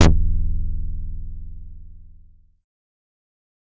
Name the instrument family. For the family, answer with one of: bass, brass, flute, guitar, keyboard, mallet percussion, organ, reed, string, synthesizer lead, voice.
bass